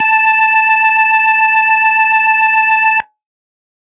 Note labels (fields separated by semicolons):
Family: organ; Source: electronic; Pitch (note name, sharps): A5; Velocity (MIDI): 100